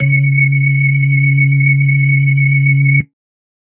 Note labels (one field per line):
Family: organ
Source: electronic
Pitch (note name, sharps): C#3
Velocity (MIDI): 50